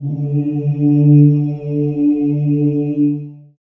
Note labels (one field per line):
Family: voice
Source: acoustic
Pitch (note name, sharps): D3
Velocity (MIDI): 75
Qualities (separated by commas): dark, long release, reverb